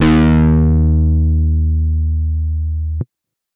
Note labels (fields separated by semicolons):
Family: guitar; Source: electronic; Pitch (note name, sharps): D#2; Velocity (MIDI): 100; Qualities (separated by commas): bright, distorted